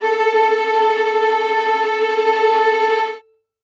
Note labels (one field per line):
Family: string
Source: acoustic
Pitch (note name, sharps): A4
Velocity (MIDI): 127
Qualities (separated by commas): bright, non-linear envelope, reverb